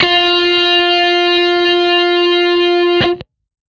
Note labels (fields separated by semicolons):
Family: guitar; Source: electronic; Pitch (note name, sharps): F4; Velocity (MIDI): 127; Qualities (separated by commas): distorted